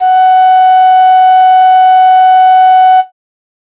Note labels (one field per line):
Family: flute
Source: acoustic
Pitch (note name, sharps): F#5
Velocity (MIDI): 127